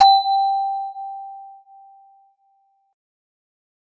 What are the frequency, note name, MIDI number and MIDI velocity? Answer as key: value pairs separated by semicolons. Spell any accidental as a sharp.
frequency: 784 Hz; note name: G5; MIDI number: 79; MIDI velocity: 50